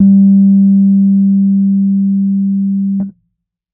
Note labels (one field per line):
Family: keyboard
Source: electronic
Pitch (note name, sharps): G3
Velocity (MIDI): 50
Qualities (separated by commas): dark